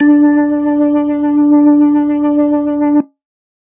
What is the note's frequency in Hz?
293.7 Hz